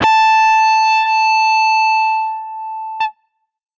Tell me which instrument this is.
electronic guitar